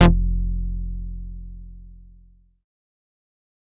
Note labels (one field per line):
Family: bass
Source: synthesizer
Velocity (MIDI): 50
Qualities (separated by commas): distorted, fast decay